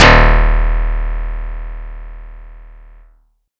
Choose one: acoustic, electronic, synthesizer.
acoustic